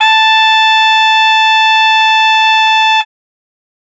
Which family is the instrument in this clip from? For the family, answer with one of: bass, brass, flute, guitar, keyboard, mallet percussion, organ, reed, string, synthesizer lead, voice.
reed